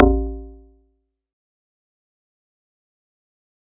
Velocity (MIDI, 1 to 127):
75